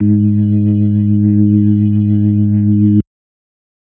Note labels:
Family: organ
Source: electronic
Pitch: G#2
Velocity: 75

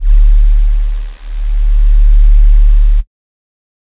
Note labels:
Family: flute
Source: synthesizer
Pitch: D1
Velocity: 127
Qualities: dark

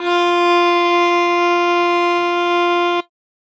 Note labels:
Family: string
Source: acoustic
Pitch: F4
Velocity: 50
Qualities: bright

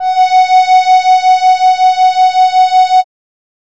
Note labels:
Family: keyboard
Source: acoustic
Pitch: F#5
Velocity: 25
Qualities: bright

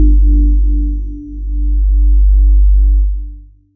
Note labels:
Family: voice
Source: synthesizer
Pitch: G1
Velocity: 50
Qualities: dark, long release

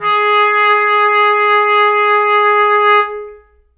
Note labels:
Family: reed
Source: acoustic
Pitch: G#4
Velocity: 75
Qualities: reverb

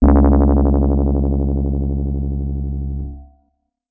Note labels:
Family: keyboard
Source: electronic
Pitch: C#2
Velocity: 75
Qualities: dark, distorted

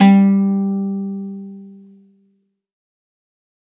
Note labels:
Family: string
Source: acoustic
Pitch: G3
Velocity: 50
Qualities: fast decay, reverb

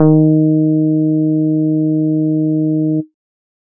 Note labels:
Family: bass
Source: synthesizer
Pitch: D#3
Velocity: 50

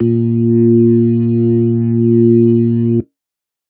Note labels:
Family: organ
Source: electronic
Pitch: A#2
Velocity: 127

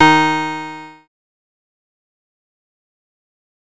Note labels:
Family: bass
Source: synthesizer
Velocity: 127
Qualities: bright, distorted, fast decay

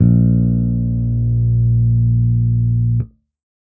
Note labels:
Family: bass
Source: electronic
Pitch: A#1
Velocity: 100

